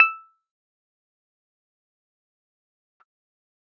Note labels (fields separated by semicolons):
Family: keyboard; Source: electronic; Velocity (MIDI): 50; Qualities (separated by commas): fast decay, percussive